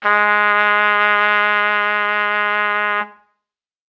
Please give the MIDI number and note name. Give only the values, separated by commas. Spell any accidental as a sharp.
56, G#3